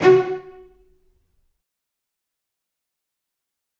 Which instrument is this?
acoustic string instrument